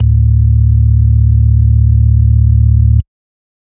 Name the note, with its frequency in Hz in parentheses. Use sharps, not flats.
D1 (36.71 Hz)